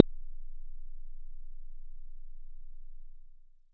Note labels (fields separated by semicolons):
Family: bass; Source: synthesizer; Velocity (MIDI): 100